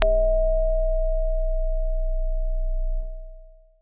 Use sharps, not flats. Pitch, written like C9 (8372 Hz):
B0 (30.87 Hz)